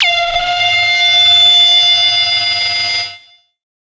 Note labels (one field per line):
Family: synthesizer lead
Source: synthesizer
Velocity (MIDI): 75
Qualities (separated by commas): bright, distorted, multiphonic, non-linear envelope